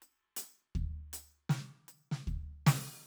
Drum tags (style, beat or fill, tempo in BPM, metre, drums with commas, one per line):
reggae
fill
78 BPM
4/4
percussion, snare, kick